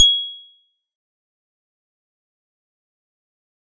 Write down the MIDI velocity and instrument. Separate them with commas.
75, acoustic mallet percussion instrument